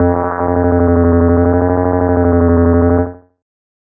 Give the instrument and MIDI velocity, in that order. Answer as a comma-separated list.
synthesizer bass, 75